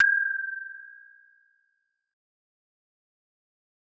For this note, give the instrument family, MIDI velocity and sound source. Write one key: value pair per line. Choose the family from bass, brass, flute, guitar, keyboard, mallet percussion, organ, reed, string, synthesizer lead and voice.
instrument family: mallet percussion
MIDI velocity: 50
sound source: acoustic